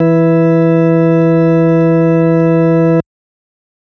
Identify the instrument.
electronic organ